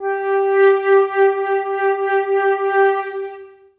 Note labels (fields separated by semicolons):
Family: flute; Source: acoustic; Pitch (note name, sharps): G4; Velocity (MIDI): 75; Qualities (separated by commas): long release, reverb